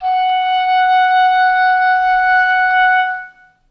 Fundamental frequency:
740 Hz